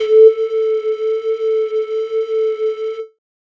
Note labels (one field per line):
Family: flute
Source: synthesizer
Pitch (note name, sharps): A4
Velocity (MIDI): 50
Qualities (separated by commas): distorted